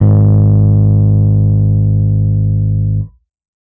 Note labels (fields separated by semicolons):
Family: keyboard; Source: electronic; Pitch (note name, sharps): G#1; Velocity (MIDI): 100; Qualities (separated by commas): distorted